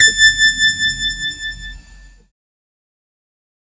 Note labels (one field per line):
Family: keyboard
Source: synthesizer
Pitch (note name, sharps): A6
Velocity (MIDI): 100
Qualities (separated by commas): fast decay